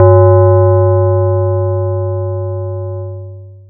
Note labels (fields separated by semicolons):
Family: mallet percussion; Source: acoustic; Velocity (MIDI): 50; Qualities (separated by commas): distorted, long release